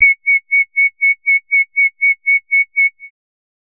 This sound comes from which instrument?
synthesizer bass